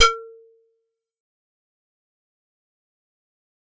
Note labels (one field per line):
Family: keyboard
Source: acoustic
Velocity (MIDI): 100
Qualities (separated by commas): fast decay, percussive